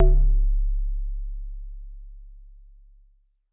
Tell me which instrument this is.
acoustic mallet percussion instrument